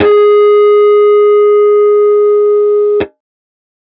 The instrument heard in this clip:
electronic guitar